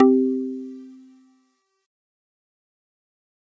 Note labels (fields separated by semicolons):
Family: mallet percussion; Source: acoustic; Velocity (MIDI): 50; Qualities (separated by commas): fast decay, multiphonic